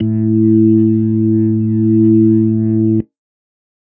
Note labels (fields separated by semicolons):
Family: organ; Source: electronic; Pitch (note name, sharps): A2; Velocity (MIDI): 100